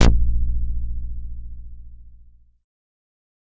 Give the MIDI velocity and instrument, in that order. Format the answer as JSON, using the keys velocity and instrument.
{"velocity": 127, "instrument": "synthesizer bass"}